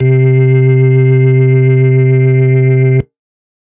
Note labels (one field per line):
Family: organ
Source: electronic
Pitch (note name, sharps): C3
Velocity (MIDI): 25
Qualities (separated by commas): distorted